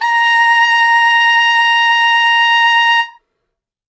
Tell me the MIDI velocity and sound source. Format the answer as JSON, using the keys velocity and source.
{"velocity": 100, "source": "acoustic"}